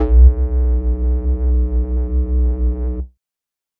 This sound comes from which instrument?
synthesizer flute